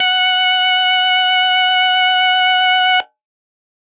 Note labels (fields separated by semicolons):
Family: organ; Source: electronic; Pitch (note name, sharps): F#5; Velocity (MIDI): 127; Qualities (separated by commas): bright, distorted